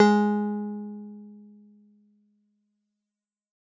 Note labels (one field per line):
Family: guitar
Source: synthesizer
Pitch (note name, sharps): G#3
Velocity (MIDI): 100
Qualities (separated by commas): dark